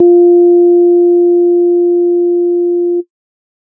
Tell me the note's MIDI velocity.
127